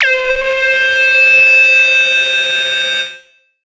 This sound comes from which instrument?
synthesizer lead